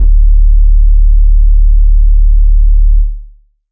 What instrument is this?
electronic organ